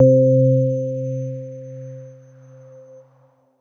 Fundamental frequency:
130.8 Hz